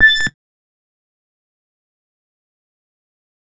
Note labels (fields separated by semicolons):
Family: bass; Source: synthesizer; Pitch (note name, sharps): A6; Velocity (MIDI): 25; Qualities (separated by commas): fast decay, percussive